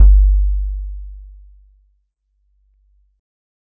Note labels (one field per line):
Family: keyboard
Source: electronic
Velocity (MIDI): 25